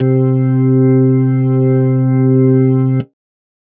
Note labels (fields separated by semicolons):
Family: organ; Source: electronic; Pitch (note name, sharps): C3; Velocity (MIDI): 75